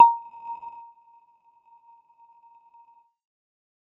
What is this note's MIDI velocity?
50